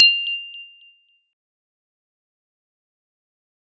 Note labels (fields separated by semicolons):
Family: mallet percussion; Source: acoustic; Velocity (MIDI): 50; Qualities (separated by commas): fast decay, percussive